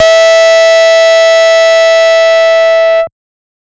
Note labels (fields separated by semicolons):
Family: bass; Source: synthesizer; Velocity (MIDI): 50; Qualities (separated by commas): bright, distorted, multiphonic